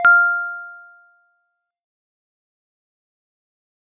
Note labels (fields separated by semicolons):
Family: mallet percussion; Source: acoustic; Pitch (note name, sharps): F6; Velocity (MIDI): 25; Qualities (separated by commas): fast decay, multiphonic